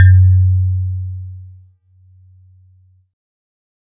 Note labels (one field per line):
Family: keyboard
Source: synthesizer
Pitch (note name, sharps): F#2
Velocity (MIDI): 127